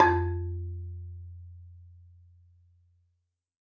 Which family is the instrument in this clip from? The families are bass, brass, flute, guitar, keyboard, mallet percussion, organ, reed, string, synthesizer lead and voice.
mallet percussion